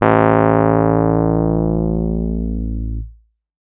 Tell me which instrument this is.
electronic keyboard